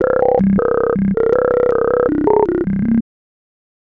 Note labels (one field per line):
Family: bass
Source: synthesizer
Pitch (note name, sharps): C1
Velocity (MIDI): 50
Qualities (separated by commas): tempo-synced